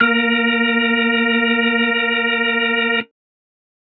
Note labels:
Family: organ; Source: electronic; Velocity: 50

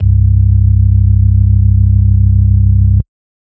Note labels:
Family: organ; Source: electronic; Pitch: C1; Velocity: 100; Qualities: dark, distorted

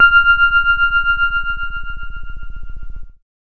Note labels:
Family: keyboard; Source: electronic; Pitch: F6; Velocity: 75; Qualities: dark

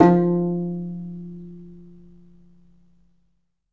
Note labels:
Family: guitar; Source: acoustic; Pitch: F3; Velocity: 100; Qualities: reverb

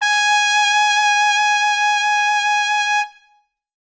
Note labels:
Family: brass; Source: acoustic; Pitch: G#5; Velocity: 127; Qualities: bright

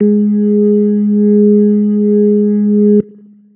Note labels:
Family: organ; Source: electronic; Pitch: G#3; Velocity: 50; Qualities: dark, long release

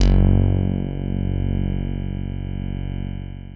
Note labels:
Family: guitar; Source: synthesizer; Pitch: F#1; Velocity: 127; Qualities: long release

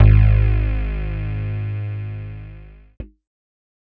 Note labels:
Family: keyboard; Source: electronic; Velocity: 75; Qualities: distorted

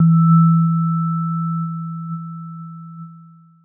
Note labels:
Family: keyboard; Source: electronic; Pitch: E3; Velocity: 127

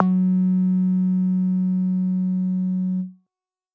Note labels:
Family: bass; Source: synthesizer; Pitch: F#3; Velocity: 25; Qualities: distorted

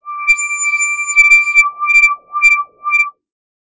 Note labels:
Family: bass; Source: synthesizer; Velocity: 50; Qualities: distorted, non-linear envelope

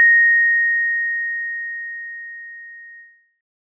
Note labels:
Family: mallet percussion; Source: acoustic; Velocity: 75

